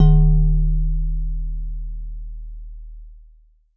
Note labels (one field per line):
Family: mallet percussion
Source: acoustic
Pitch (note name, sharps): D#1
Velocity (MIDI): 100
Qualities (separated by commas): dark